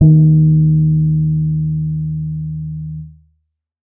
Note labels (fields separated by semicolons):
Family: keyboard; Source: electronic; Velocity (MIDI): 50; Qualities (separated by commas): dark